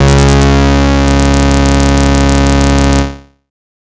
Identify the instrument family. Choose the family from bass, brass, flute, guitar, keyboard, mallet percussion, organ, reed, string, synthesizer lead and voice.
bass